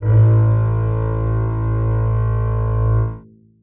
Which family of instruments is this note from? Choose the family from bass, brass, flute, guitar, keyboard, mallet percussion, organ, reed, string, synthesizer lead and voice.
string